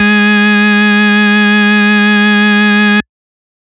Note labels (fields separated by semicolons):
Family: organ; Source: electronic; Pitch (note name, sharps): G#3; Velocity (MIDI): 100; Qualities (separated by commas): distorted